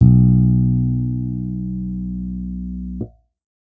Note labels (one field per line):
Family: bass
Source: electronic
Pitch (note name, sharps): B1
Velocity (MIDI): 25